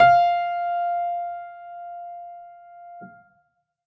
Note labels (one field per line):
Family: keyboard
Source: acoustic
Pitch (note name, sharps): F5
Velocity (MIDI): 50